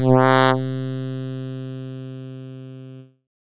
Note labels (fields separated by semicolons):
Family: keyboard; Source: synthesizer; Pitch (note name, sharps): C3; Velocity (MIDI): 100; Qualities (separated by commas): bright, distorted